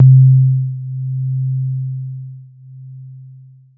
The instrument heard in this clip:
electronic keyboard